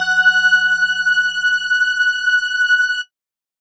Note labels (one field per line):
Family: mallet percussion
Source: electronic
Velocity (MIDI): 127